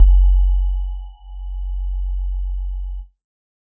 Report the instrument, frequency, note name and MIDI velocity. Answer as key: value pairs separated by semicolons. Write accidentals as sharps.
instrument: synthesizer lead; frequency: 46.25 Hz; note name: F#1; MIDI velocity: 25